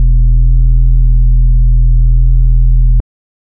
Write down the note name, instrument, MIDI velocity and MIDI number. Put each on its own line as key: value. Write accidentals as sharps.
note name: E1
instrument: electronic organ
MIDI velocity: 75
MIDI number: 28